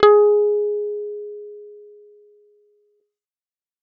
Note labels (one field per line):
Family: bass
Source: synthesizer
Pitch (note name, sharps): G#4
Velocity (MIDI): 100